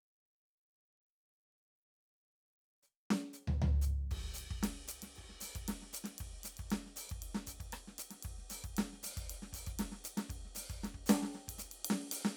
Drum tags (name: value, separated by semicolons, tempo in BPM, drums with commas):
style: jazz-funk; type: beat; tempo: 116 BPM; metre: 4/4; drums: crash, ride, hi-hat pedal, snare, cross-stick, floor tom, kick